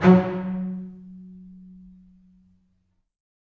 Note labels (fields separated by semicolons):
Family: string; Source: acoustic; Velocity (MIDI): 127; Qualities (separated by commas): reverb